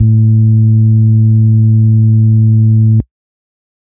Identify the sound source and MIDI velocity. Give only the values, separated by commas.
electronic, 100